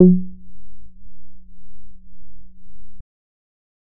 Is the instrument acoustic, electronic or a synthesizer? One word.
synthesizer